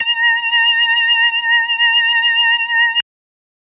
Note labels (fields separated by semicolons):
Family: organ; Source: electronic; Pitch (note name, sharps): A#5; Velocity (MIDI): 25